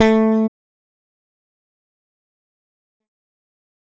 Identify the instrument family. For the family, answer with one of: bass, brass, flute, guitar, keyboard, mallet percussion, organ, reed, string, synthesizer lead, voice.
bass